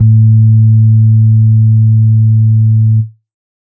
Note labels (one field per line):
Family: organ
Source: electronic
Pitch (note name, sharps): A2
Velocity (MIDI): 100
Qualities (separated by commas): dark